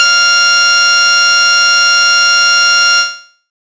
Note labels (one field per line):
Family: bass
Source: synthesizer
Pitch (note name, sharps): F6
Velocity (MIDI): 127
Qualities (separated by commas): bright, distorted